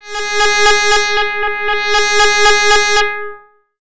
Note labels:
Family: bass; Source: synthesizer; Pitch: G#4; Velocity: 127; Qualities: bright, distorted, long release, tempo-synced

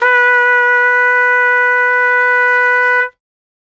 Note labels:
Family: brass; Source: acoustic; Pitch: B4; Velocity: 25; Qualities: bright

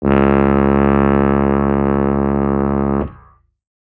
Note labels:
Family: brass; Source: acoustic; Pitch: C#2; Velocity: 127

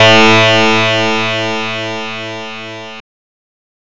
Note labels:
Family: guitar; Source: synthesizer; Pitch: A2; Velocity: 75; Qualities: bright, distorted

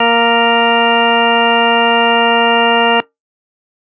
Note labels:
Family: organ; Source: electronic; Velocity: 25

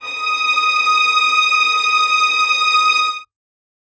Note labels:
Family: string; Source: acoustic; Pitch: D#6; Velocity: 75; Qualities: reverb

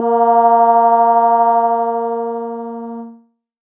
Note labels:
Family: keyboard; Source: electronic; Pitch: A#3; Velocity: 25; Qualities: distorted, multiphonic

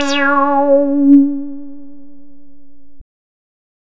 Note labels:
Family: bass; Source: synthesizer; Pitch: C#4; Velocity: 100; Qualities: distorted

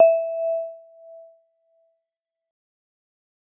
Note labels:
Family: mallet percussion; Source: acoustic; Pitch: E5; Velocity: 50; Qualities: dark, fast decay, non-linear envelope

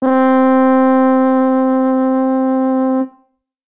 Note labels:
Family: brass; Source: acoustic; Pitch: C4; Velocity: 127

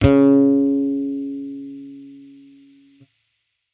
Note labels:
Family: bass; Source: electronic; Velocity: 25; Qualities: distorted

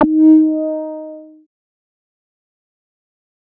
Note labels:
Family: bass; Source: synthesizer; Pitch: D#4; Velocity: 100; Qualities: distorted, fast decay

